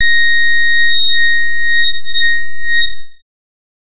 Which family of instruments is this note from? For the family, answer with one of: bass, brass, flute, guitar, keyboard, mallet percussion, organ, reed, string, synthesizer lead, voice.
bass